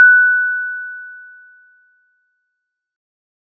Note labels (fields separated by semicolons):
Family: mallet percussion; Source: acoustic; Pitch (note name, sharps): F#6; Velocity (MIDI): 100